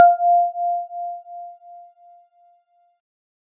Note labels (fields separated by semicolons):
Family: keyboard; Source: electronic; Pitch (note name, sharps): F5; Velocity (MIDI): 75